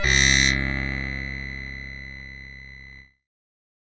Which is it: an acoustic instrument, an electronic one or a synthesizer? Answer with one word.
synthesizer